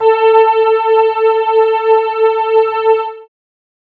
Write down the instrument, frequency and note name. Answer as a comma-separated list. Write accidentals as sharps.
synthesizer keyboard, 440 Hz, A4